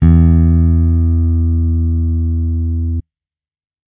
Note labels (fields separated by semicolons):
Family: bass; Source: electronic; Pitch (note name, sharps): E2; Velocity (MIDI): 75